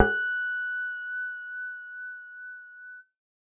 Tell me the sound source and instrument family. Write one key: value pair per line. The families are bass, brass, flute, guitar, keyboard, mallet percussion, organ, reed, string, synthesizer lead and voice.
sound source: synthesizer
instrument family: bass